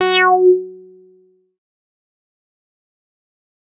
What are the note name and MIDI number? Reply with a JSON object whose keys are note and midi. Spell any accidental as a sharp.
{"note": "F#4", "midi": 66}